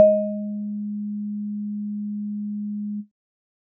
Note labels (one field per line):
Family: keyboard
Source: electronic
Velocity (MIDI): 50